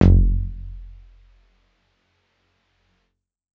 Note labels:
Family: keyboard; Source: electronic; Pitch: F1; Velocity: 100

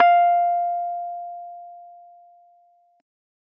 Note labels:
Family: keyboard; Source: electronic; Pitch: F5; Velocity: 75

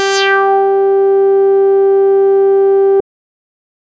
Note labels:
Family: bass; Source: synthesizer; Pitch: G4; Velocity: 127; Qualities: distorted

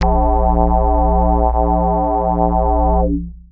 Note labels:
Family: bass; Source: synthesizer; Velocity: 127; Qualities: distorted, long release, multiphonic

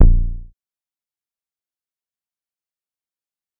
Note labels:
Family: bass; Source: synthesizer; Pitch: A#0; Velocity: 100; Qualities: dark, fast decay, percussive

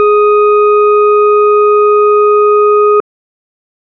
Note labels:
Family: organ; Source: electronic; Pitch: G#4; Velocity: 127

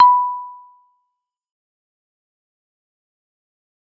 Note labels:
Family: keyboard; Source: electronic; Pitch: B5; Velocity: 25; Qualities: fast decay, percussive

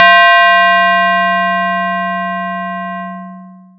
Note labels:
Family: mallet percussion; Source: acoustic; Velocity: 75; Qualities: distorted, long release

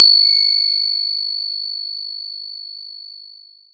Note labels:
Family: mallet percussion; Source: electronic; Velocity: 75; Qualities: bright, distorted, long release, non-linear envelope

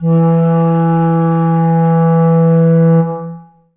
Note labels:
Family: reed; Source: acoustic; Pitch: E3; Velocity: 25; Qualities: dark, long release, reverb

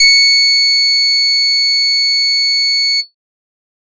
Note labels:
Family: bass; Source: synthesizer; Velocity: 25; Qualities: distorted

